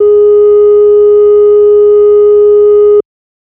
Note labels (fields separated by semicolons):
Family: organ; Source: electronic; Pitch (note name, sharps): G#4; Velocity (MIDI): 127